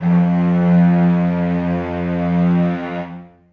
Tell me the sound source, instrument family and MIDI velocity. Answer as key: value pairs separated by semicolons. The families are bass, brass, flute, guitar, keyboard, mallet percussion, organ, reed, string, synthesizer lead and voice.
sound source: acoustic; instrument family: string; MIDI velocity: 75